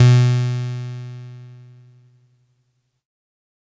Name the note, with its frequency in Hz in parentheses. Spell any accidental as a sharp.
B2 (123.5 Hz)